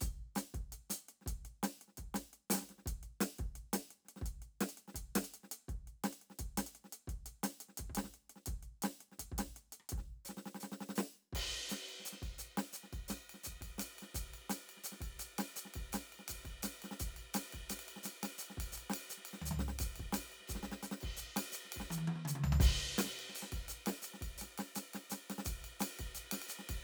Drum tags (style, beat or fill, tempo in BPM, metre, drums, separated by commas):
breakbeat, beat, 170 BPM, 4/4, ride, ride bell, closed hi-hat, hi-hat pedal, snare, cross-stick, high tom, mid tom, floor tom, kick